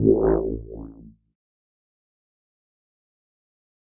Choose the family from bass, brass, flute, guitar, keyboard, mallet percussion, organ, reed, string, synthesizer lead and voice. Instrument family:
keyboard